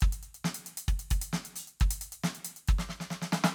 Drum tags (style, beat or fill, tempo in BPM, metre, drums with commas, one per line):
rock
beat
135 BPM
4/4
closed hi-hat, snare, kick